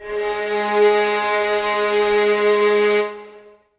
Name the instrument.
acoustic string instrument